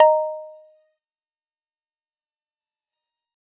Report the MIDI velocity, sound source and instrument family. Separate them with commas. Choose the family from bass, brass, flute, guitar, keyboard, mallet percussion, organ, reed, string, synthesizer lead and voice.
127, acoustic, mallet percussion